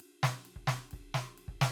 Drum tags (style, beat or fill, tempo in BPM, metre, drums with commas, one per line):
punk
fill
128 BPM
4/4
ride, snare, kick